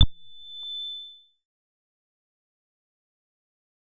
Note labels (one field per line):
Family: bass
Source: synthesizer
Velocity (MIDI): 25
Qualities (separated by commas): distorted, fast decay